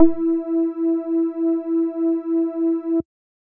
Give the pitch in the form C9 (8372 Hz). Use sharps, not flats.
E4 (329.6 Hz)